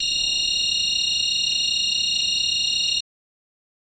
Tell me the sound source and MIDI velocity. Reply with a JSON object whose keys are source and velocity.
{"source": "electronic", "velocity": 127}